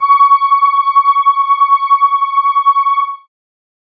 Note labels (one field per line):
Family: keyboard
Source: synthesizer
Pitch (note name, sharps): C#6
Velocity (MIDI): 25